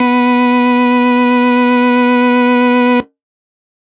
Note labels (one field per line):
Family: organ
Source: electronic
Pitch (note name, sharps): B3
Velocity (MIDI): 127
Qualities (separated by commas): distorted